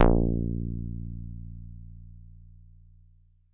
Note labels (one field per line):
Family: mallet percussion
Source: acoustic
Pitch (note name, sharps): A#0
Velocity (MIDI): 127